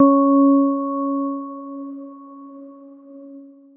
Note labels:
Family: keyboard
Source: electronic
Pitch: C#4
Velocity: 75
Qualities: dark, long release

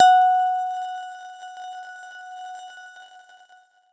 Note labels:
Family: guitar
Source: electronic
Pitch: F#5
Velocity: 100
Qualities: bright

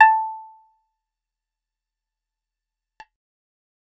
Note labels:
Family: guitar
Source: acoustic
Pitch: A5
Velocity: 75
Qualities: fast decay, percussive

